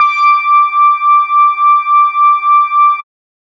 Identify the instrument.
synthesizer bass